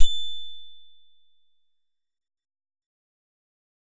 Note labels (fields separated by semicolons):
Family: guitar; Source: synthesizer; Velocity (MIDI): 50; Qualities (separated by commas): bright, fast decay